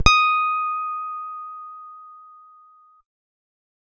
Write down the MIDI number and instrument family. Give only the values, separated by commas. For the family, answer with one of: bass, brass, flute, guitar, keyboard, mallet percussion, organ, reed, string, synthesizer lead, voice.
87, guitar